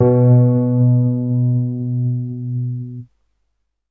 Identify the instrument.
electronic keyboard